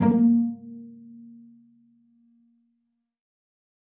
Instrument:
acoustic string instrument